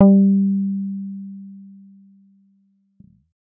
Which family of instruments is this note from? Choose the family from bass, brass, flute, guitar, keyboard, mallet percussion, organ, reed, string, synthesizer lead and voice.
bass